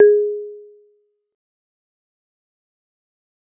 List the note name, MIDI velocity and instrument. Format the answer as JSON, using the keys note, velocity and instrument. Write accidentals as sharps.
{"note": "G#4", "velocity": 25, "instrument": "acoustic mallet percussion instrument"}